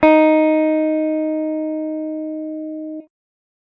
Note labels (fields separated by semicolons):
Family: guitar; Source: electronic; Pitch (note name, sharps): D#4; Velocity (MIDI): 100